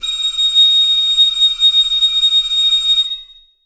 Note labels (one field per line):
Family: flute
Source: acoustic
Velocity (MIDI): 50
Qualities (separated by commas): bright, reverb